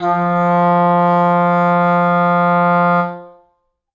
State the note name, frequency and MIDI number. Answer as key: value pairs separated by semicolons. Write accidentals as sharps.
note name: F3; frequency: 174.6 Hz; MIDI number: 53